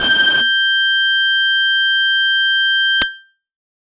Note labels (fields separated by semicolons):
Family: guitar; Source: electronic; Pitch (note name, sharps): G6; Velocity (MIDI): 127; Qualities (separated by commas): distorted